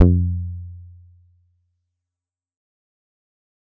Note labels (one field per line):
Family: bass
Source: synthesizer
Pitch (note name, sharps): F2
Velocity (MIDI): 50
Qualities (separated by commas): dark, distorted, fast decay